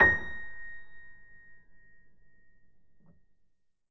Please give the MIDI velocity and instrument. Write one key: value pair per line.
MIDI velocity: 50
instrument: acoustic keyboard